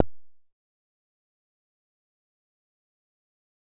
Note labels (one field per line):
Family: bass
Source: synthesizer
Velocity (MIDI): 75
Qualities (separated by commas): fast decay, percussive